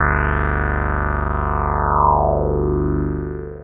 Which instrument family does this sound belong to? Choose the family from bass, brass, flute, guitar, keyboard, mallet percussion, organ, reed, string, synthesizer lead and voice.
synthesizer lead